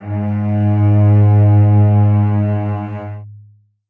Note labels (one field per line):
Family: string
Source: acoustic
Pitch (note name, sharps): G#2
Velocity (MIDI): 75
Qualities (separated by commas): long release, reverb